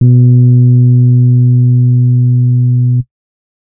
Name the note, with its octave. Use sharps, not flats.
B2